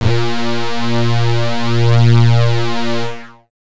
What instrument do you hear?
synthesizer bass